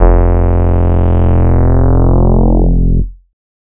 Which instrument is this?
synthesizer bass